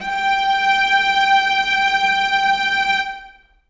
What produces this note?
acoustic string instrument